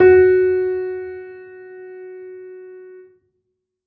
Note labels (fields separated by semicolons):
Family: keyboard; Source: acoustic; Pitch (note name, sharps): F#4; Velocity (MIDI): 75; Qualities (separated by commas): reverb